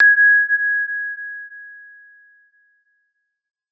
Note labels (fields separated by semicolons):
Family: mallet percussion; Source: acoustic; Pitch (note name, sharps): G#6; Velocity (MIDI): 127; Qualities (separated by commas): bright, non-linear envelope